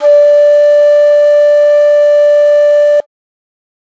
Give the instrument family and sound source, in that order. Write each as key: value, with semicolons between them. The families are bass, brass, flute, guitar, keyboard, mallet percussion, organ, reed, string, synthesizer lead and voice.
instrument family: flute; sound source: acoustic